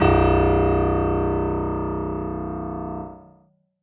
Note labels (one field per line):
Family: keyboard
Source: acoustic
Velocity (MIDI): 127